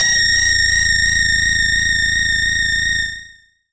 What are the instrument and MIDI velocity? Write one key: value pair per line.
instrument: synthesizer bass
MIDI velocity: 127